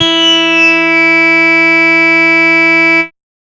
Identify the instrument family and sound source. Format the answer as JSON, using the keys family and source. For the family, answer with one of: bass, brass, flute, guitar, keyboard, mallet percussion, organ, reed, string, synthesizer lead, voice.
{"family": "bass", "source": "synthesizer"}